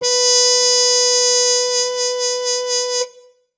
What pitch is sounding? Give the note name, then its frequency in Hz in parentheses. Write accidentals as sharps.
B4 (493.9 Hz)